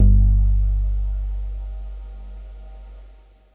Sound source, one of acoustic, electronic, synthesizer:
electronic